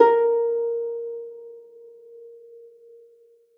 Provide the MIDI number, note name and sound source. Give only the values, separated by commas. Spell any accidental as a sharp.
70, A#4, acoustic